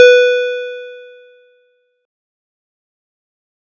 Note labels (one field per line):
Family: keyboard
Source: electronic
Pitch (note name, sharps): B4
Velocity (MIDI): 25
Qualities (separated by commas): distorted, fast decay